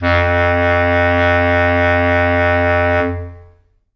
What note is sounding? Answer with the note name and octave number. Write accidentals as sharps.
F2